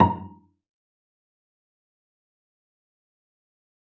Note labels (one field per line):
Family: string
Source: acoustic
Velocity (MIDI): 25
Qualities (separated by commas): fast decay, percussive, reverb